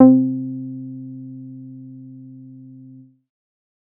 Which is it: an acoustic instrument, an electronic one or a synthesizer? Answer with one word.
synthesizer